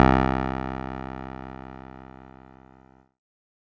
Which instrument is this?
electronic keyboard